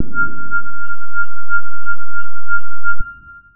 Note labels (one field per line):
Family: guitar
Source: electronic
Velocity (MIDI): 100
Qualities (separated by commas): dark, distorted, long release